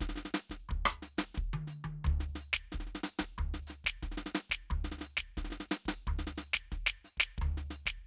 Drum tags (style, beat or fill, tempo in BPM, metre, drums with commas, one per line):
samba
beat
89 BPM
4/4
hi-hat pedal, snare, cross-stick, high tom, floor tom, kick